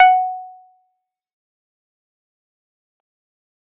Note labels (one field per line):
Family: keyboard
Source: electronic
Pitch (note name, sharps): F#5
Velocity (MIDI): 75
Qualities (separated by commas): fast decay, percussive